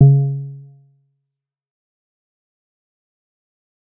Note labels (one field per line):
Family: bass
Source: synthesizer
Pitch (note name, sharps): C#3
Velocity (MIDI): 50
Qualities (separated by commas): dark, fast decay, percussive